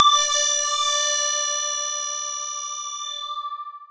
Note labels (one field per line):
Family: mallet percussion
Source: electronic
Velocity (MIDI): 75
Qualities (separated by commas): bright, distorted, long release, non-linear envelope